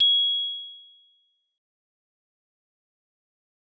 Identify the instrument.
acoustic mallet percussion instrument